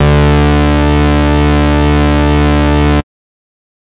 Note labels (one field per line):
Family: bass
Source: synthesizer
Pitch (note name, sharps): D2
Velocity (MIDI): 50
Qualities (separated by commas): bright, distorted